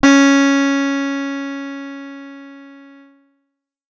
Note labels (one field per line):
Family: guitar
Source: acoustic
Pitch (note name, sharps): C#4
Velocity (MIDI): 50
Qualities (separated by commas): bright, distorted